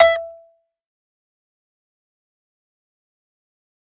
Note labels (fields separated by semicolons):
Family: mallet percussion; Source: acoustic; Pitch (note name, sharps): E5; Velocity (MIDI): 75; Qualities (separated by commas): fast decay, percussive, reverb